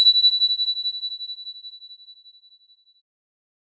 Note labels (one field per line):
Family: keyboard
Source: electronic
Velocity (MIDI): 25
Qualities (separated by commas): bright